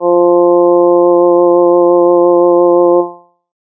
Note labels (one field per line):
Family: reed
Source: synthesizer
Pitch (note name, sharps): F3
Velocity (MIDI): 127